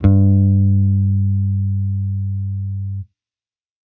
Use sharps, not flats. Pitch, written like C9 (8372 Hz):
G2 (98 Hz)